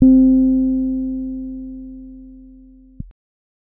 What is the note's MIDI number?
60